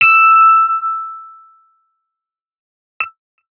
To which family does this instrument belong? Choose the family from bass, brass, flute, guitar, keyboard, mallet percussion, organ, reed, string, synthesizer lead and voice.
guitar